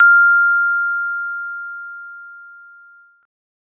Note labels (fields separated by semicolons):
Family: mallet percussion; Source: acoustic; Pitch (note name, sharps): F6; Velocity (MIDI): 50